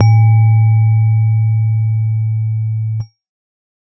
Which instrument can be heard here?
electronic keyboard